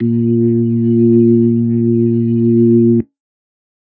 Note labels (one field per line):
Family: organ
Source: electronic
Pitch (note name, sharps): A#2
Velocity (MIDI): 50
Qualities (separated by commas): dark